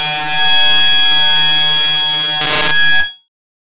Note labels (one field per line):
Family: bass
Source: synthesizer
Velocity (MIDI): 100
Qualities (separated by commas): bright, distorted